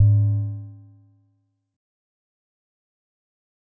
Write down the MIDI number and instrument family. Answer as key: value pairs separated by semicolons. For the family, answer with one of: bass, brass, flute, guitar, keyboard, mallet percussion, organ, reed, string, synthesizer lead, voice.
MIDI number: 44; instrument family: mallet percussion